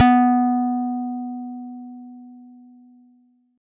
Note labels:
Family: guitar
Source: electronic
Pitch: B3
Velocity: 25

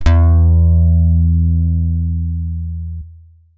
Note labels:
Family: guitar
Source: electronic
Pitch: E2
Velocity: 127

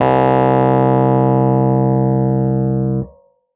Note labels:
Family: keyboard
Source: electronic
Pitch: C2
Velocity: 127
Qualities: distorted

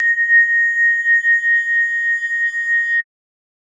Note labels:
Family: mallet percussion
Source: synthesizer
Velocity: 127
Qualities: bright, multiphonic, non-linear envelope

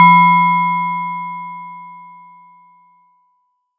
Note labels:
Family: mallet percussion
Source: acoustic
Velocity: 75

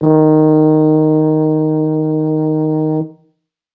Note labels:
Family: brass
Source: acoustic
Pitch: D#3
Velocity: 50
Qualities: dark

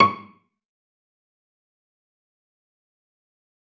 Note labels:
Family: string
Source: acoustic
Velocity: 127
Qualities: fast decay, percussive, reverb

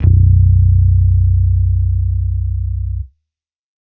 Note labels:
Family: bass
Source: electronic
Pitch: B0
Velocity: 100

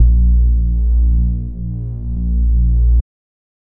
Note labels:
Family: bass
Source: synthesizer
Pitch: A#1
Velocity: 75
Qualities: dark

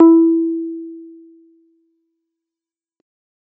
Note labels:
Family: keyboard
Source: electronic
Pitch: E4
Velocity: 25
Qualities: fast decay

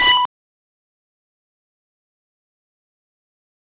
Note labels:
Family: bass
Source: synthesizer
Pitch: B5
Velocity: 127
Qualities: bright, distorted, fast decay, percussive

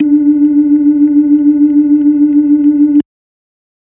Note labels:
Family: organ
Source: electronic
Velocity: 100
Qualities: dark

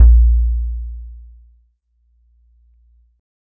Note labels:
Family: keyboard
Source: electronic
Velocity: 25

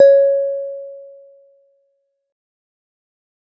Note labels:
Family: guitar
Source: synthesizer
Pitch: C#5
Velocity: 75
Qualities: dark, fast decay

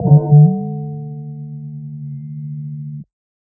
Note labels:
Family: bass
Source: synthesizer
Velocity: 127

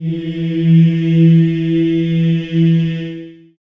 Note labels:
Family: voice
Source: acoustic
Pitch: E3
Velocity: 50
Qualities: long release, reverb

